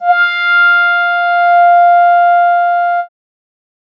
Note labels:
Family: keyboard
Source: synthesizer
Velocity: 50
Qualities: bright

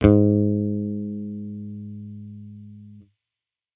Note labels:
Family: bass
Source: electronic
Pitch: G#2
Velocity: 25

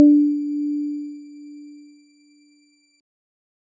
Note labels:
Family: keyboard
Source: electronic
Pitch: D4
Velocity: 75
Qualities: dark

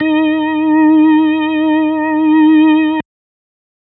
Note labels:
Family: organ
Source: electronic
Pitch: D#4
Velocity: 75

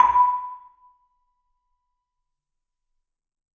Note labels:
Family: mallet percussion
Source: acoustic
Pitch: B5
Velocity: 100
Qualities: percussive, reverb

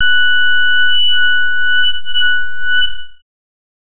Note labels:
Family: bass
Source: synthesizer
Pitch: F#6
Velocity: 75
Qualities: non-linear envelope

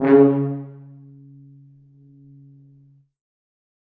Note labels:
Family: brass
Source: acoustic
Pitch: C#3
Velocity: 100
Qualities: reverb

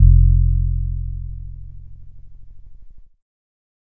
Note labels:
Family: keyboard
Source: electronic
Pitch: F1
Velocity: 100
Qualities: dark

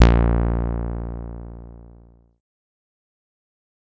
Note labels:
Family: bass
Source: synthesizer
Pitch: A#1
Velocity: 75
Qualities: distorted, fast decay

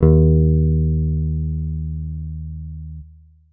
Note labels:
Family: guitar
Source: electronic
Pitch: D#2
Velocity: 25

